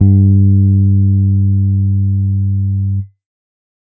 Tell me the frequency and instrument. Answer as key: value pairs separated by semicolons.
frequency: 98 Hz; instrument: electronic keyboard